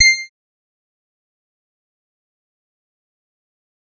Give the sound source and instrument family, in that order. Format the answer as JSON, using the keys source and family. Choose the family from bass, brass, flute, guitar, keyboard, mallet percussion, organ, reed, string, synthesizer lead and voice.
{"source": "synthesizer", "family": "bass"}